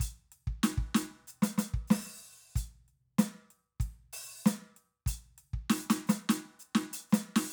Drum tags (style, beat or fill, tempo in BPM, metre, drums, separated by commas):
funk, beat, 95 BPM, 4/4, closed hi-hat, open hi-hat, hi-hat pedal, snare, kick